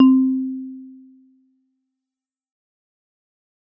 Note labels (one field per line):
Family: mallet percussion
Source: acoustic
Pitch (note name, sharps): C4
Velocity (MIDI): 100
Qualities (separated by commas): fast decay